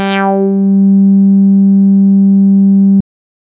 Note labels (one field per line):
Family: bass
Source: synthesizer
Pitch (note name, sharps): G3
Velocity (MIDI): 100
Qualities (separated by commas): distorted